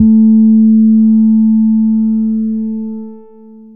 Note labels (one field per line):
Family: bass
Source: synthesizer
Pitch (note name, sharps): A3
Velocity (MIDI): 25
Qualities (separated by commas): long release